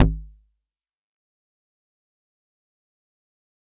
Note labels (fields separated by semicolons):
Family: mallet percussion; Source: acoustic; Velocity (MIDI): 75; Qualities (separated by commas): fast decay, multiphonic, percussive